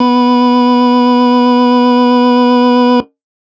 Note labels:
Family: organ; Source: electronic; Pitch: B3; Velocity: 100

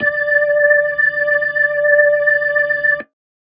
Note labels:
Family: organ; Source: electronic; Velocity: 25

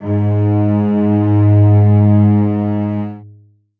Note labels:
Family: string; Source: acoustic; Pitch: G#2; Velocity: 100; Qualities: reverb

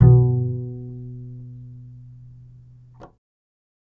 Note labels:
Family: bass; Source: electronic; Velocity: 25; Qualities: reverb

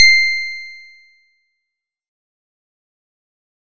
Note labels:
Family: guitar; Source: synthesizer; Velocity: 100; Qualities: bright, fast decay

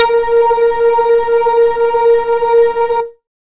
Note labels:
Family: bass; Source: synthesizer; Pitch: A#4; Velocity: 50

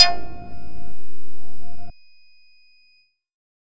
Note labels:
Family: bass; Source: synthesizer; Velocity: 75

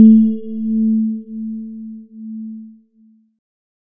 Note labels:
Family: keyboard; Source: electronic; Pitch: A3; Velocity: 25

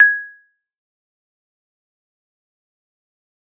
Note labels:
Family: mallet percussion; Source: acoustic; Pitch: G#6; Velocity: 100; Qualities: fast decay, percussive

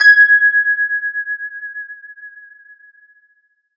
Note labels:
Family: guitar; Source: electronic; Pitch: G#6; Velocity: 127; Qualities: multiphonic, non-linear envelope

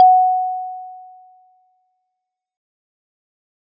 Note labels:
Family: mallet percussion; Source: acoustic; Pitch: F#5; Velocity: 75; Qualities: fast decay

